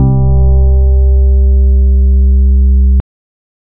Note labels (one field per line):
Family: organ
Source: electronic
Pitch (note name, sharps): C2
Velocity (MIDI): 127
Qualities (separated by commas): dark